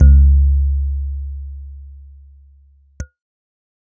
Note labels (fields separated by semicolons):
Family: keyboard; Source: electronic; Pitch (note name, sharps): C#2; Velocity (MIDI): 25